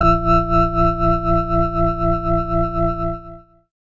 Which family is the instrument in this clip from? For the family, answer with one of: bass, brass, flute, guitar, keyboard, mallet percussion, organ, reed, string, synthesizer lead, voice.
organ